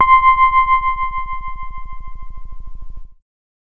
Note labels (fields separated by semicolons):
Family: keyboard; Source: electronic; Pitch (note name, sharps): C6; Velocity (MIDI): 25; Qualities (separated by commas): dark